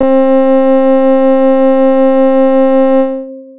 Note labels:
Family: keyboard; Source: electronic; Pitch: C4; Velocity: 127; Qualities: distorted, long release

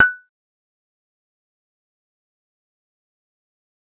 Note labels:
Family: bass; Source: synthesizer; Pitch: F#6; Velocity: 100; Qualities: fast decay, percussive

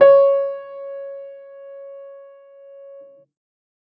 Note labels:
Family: keyboard; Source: acoustic; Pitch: C#5; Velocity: 127; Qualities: reverb

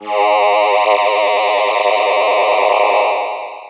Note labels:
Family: voice; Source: synthesizer; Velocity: 127; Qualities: bright, distorted, long release

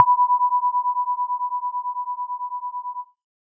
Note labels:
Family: synthesizer lead; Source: synthesizer; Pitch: B5; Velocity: 50

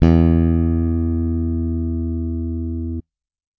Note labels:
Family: bass; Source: electronic; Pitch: E2; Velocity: 127

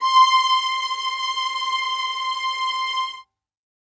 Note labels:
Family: string; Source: acoustic; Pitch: C6; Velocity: 127; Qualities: reverb

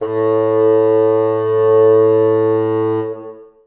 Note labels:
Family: reed; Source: acoustic; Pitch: A2; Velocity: 127; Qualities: long release, reverb

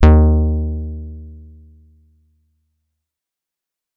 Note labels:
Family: guitar; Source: electronic; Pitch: D#2; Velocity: 25

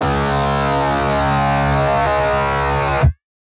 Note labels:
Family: guitar; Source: synthesizer; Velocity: 75

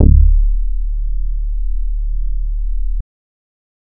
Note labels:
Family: bass; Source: synthesizer; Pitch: D1; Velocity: 75

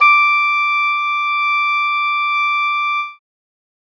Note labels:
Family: reed; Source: acoustic; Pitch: D6; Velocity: 50; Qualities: bright

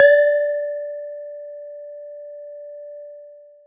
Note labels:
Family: mallet percussion; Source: acoustic; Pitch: D5; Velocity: 75; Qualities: long release

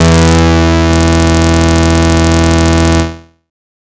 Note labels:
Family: bass; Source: synthesizer; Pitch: E2; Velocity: 127; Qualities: bright, distorted

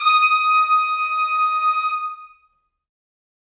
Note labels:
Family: brass; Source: acoustic; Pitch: D#6; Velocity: 50; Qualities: reverb

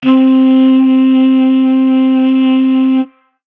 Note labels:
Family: reed; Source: acoustic; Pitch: C4; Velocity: 25

